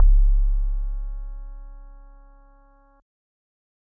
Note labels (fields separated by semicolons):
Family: keyboard; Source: electronic; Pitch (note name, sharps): C#1; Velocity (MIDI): 25; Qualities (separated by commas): dark